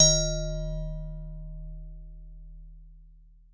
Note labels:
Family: mallet percussion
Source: acoustic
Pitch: D#1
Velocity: 127

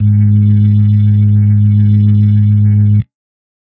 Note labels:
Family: organ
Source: electronic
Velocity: 75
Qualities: dark

